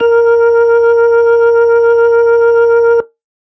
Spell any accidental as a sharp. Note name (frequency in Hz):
A#4 (466.2 Hz)